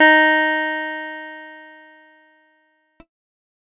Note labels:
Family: keyboard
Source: electronic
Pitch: D#4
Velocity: 127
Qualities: bright

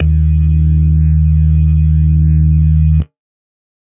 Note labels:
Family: organ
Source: electronic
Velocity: 127

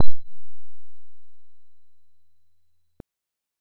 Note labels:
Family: bass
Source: synthesizer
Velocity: 25

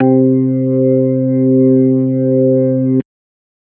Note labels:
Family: organ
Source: electronic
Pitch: C3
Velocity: 75

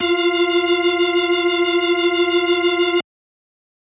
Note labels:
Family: organ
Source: electronic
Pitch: F4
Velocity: 25

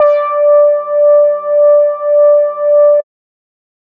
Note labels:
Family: bass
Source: synthesizer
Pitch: D5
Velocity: 127

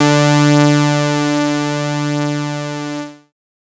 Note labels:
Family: bass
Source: synthesizer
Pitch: D3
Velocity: 50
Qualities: bright, distorted

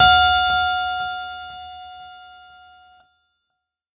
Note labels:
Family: keyboard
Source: electronic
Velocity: 127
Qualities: bright, distorted

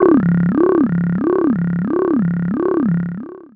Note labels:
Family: voice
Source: synthesizer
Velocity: 75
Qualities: long release, non-linear envelope, tempo-synced

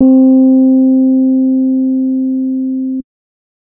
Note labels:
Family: keyboard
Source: electronic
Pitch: C4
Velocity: 50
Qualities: dark

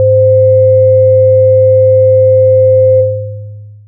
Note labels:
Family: synthesizer lead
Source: synthesizer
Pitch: G#2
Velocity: 100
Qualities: long release

